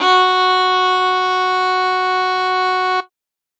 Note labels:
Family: string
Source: acoustic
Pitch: F#4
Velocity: 100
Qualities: bright

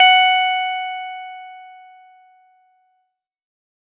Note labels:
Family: keyboard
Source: electronic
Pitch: F#5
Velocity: 127

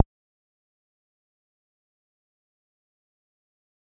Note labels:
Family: bass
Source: synthesizer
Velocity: 75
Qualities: fast decay, percussive

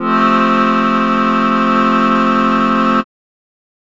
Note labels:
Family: keyboard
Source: acoustic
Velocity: 25

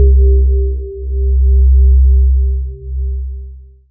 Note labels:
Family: voice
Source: synthesizer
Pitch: C2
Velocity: 25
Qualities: dark, long release

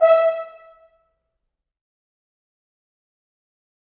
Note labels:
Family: brass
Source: acoustic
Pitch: E5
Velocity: 75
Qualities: fast decay, percussive, reverb

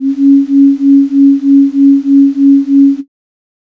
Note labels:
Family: flute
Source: synthesizer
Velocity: 50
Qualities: dark

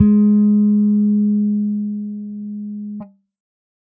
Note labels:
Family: bass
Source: electronic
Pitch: G#3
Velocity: 75

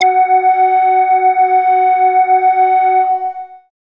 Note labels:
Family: bass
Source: synthesizer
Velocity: 75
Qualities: distorted, long release, multiphonic

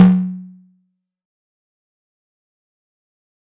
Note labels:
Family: mallet percussion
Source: acoustic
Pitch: F#3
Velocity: 127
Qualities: fast decay, percussive

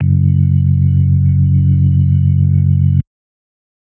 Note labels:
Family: organ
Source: electronic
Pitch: F#1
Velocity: 50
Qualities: dark

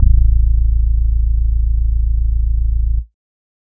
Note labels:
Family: bass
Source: synthesizer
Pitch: A0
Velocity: 50

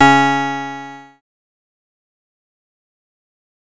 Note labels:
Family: bass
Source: synthesizer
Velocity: 25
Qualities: bright, distorted, fast decay

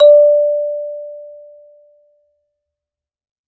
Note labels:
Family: mallet percussion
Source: acoustic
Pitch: D5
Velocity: 75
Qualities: reverb

